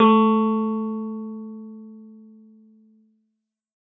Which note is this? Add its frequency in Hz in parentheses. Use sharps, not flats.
A3 (220 Hz)